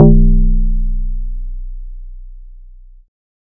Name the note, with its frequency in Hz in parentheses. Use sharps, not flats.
B0 (30.87 Hz)